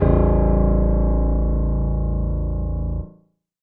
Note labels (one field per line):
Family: keyboard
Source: electronic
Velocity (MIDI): 50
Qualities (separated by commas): reverb